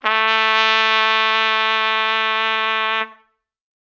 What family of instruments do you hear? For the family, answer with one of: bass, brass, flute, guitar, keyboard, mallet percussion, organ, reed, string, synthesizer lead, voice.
brass